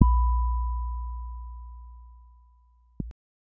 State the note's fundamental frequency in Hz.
987.8 Hz